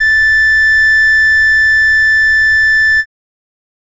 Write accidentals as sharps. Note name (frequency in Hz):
A6 (1760 Hz)